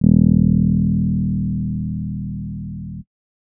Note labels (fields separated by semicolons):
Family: keyboard; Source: electronic; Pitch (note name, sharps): D#1; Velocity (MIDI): 25; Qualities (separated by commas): dark